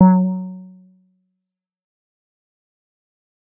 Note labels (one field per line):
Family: bass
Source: synthesizer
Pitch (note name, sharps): F#3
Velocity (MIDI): 100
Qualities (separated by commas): dark, fast decay, percussive